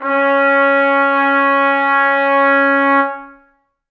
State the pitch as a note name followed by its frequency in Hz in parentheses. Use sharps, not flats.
C#4 (277.2 Hz)